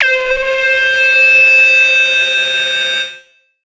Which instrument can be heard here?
synthesizer lead